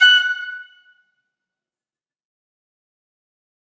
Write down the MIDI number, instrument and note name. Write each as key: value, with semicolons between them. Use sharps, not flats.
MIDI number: 90; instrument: acoustic flute; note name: F#6